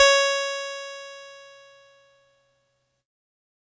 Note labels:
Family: keyboard; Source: electronic; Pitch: C#5; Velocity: 50; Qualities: bright, distorted

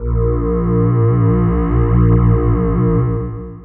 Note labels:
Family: voice; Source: synthesizer; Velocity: 25; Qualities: distorted, long release

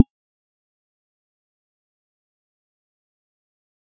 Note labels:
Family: mallet percussion; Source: electronic; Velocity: 25; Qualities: fast decay, percussive

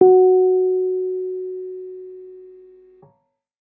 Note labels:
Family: keyboard; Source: electronic; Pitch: F#4; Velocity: 25

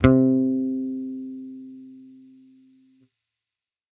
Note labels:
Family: bass; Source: electronic; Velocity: 25; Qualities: distorted

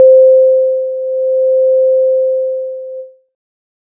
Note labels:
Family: synthesizer lead; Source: synthesizer; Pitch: C5; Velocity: 50

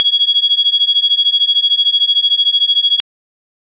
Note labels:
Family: organ; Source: electronic; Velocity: 100; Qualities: bright

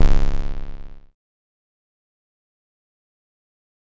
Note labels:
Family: bass; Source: synthesizer; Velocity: 100; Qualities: bright, distorted, fast decay

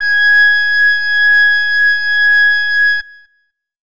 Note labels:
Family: flute; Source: acoustic; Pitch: G#6; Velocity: 25

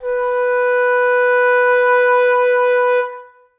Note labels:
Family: reed; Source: acoustic; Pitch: B4; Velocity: 25; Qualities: reverb

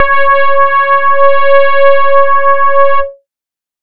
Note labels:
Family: bass; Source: synthesizer; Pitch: C#5; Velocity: 75; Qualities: distorted

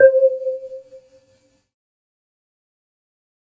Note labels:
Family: keyboard; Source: synthesizer; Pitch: C5; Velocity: 25; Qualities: fast decay

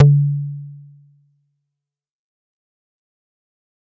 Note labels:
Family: bass; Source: synthesizer; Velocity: 127; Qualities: fast decay

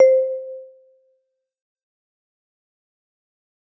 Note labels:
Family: mallet percussion; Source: acoustic; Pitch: C5; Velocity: 127; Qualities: fast decay, percussive, reverb

